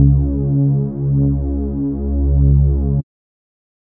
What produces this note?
synthesizer bass